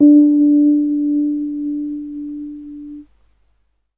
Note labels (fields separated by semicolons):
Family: keyboard; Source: electronic; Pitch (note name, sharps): D4; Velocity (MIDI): 25; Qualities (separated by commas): dark